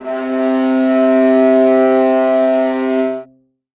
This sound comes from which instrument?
acoustic string instrument